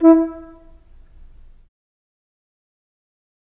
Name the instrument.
acoustic flute